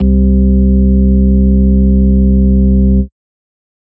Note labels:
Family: organ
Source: electronic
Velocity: 127

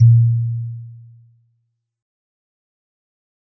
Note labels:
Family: mallet percussion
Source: acoustic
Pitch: A#2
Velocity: 25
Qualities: dark, fast decay

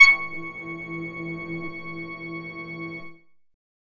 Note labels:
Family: bass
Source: synthesizer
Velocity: 75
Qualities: distorted

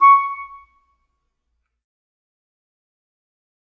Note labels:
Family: reed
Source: acoustic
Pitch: C#6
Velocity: 50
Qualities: fast decay, percussive, reverb

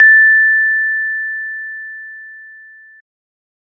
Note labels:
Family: organ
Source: electronic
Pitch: A6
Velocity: 50

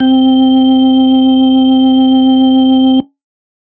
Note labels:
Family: organ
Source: electronic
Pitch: C4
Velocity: 75

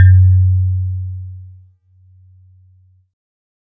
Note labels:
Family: keyboard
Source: synthesizer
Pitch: F#2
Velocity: 100

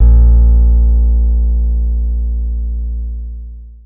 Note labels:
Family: guitar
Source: acoustic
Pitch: A#1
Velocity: 127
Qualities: dark, long release

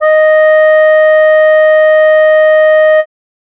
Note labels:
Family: reed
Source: acoustic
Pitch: D#5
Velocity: 75

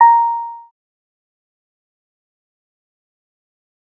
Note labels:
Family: bass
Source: synthesizer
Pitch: A#5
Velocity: 100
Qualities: fast decay, percussive

